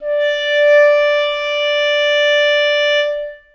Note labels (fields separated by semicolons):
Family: reed; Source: acoustic; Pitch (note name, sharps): D5; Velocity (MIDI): 100; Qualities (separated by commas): reverb